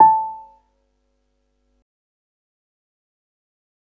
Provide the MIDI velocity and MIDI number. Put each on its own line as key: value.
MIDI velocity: 50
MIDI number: 81